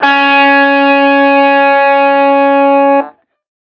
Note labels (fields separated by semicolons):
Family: guitar; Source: electronic; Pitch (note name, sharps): C#4; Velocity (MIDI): 127; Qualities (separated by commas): distorted